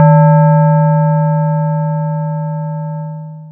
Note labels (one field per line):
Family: mallet percussion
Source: acoustic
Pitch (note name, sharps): D#3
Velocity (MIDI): 25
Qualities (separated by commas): distorted, long release